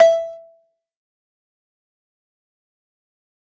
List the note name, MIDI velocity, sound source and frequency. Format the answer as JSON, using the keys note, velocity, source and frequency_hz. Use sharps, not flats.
{"note": "E5", "velocity": 50, "source": "acoustic", "frequency_hz": 659.3}